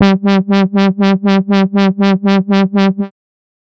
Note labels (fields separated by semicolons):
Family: bass; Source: synthesizer; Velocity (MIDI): 50; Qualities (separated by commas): bright, distorted, tempo-synced